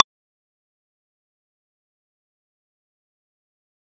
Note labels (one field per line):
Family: mallet percussion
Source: acoustic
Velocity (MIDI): 127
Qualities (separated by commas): fast decay, percussive